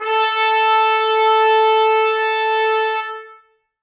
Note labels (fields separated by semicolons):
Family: brass; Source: acoustic; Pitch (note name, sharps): A4; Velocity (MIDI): 127; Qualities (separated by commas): bright, reverb